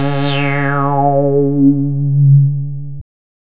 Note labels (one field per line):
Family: bass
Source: synthesizer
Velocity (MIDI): 127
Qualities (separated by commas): bright, distorted